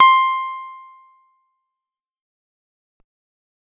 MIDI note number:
84